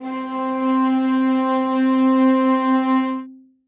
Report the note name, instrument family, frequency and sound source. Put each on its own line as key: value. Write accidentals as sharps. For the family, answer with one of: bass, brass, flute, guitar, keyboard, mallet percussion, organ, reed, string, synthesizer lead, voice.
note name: C4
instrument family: string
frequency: 261.6 Hz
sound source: acoustic